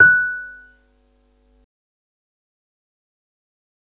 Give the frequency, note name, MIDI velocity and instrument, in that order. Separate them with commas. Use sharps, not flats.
1480 Hz, F#6, 25, electronic keyboard